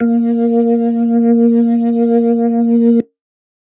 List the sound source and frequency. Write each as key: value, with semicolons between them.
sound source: electronic; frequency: 233.1 Hz